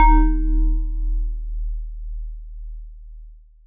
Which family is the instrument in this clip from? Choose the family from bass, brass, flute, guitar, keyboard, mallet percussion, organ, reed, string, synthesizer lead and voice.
mallet percussion